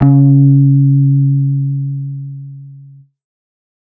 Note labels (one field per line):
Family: bass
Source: synthesizer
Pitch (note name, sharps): C#3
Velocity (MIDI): 25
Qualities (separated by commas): distorted